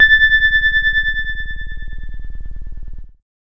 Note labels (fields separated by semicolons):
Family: keyboard; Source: electronic; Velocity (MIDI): 25; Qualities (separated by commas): dark